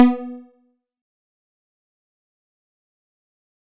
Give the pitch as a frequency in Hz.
246.9 Hz